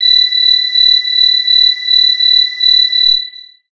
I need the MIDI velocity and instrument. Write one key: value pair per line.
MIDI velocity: 75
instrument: synthesizer bass